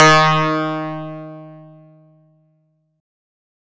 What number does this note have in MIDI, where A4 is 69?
51